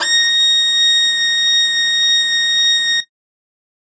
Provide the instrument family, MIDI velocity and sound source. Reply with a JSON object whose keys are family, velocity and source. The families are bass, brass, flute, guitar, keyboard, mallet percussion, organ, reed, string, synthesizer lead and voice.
{"family": "string", "velocity": 100, "source": "acoustic"}